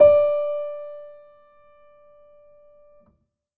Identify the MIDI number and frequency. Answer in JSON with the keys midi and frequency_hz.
{"midi": 74, "frequency_hz": 587.3}